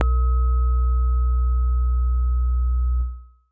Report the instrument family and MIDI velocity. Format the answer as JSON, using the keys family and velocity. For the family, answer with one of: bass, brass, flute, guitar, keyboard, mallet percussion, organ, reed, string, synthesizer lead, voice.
{"family": "keyboard", "velocity": 25}